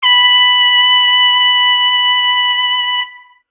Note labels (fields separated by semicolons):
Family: brass; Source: acoustic; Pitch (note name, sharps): B5; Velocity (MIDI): 100; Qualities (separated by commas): distorted